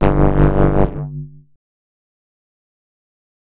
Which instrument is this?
synthesizer bass